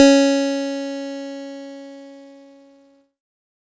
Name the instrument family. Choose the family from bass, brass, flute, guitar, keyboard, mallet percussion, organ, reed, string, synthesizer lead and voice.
keyboard